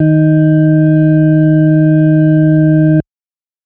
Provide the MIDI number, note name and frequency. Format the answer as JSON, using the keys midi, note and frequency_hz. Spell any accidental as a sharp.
{"midi": 51, "note": "D#3", "frequency_hz": 155.6}